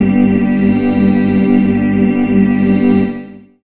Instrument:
electronic organ